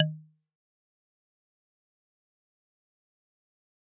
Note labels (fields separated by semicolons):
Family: mallet percussion; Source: acoustic; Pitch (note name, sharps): D#3; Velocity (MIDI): 75; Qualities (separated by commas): fast decay, percussive